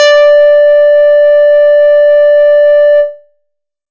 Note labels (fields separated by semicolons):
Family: bass; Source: synthesizer; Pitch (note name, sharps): D5; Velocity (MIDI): 127; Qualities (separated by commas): distorted, tempo-synced